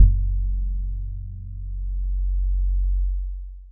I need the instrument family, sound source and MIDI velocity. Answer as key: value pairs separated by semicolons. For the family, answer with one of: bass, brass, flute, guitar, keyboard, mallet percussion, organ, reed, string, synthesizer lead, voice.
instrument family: mallet percussion; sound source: electronic; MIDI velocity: 25